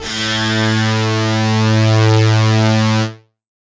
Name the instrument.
electronic guitar